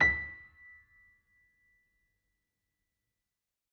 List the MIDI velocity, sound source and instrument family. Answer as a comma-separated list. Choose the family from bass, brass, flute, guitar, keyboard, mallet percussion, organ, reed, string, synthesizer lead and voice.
75, acoustic, keyboard